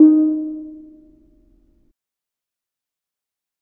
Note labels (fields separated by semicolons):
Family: mallet percussion; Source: acoustic; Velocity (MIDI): 25; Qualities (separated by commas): fast decay, reverb